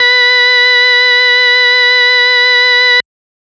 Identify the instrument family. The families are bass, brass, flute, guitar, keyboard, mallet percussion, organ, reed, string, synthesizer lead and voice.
organ